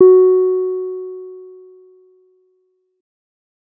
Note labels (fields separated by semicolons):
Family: bass; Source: synthesizer; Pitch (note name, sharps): F#4; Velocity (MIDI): 25